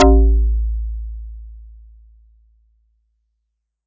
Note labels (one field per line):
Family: mallet percussion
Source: acoustic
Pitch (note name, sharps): A1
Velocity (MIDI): 127